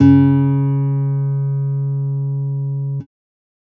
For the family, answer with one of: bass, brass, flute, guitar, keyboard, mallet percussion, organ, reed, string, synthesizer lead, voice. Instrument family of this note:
guitar